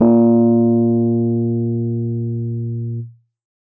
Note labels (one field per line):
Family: keyboard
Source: electronic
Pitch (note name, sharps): A#2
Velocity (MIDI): 100